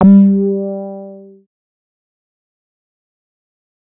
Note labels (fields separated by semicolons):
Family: bass; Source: synthesizer; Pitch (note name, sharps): G3; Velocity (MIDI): 100; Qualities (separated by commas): distorted, fast decay